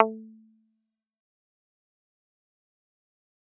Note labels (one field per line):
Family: guitar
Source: electronic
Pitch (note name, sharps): A3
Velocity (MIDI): 100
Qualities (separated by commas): fast decay, percussive